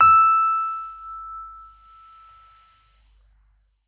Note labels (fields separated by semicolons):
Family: keyboard; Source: electronic; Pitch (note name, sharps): E6; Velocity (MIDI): 50